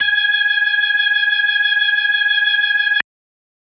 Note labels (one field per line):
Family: organ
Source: electronic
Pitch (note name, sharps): G#6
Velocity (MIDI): 100